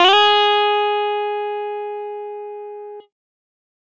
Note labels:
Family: guitar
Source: electronic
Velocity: 127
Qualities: distorted

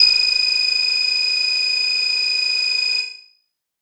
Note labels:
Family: keyboard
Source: electronic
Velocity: 127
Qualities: bright

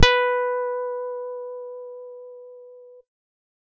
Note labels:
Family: guitar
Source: electronic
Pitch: B4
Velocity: 50

